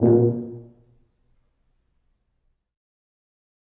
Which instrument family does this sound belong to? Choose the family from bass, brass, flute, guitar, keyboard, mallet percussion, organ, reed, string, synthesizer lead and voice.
brass